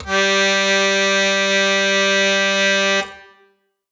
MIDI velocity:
25